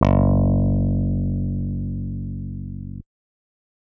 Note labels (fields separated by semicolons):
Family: keyboard; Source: electronic; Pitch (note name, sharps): F#1; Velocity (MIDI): 100; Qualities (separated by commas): distorted